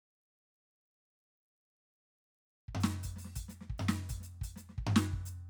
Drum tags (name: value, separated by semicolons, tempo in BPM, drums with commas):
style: New Orleans funk; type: fill; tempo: 84 BPM; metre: 4/4; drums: closed hi-hat, hi-hat pedal, snare, floor tom, kick